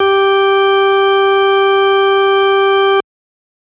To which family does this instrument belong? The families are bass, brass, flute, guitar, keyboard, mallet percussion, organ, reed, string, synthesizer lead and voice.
organ